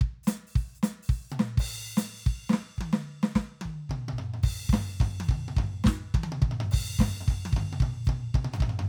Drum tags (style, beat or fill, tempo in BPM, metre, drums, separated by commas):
swing, beat, 215 BPM, 4/4, crash, closed hi-hat, open hi-hat, hi-hat pedal, snare, high tom, mid tom, floor tom, kick